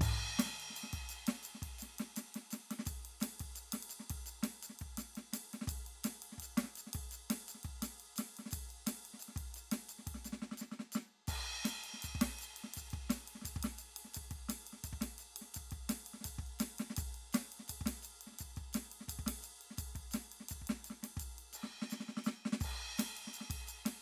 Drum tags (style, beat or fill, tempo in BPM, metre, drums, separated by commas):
breakbeat, beat, 170 BPM, 4/4, ride, percussion, snare, kick